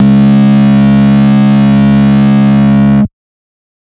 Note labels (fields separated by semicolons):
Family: bass; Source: synthesizer; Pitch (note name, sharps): C#2; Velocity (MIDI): 100; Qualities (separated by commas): bright, distorted, multiphonic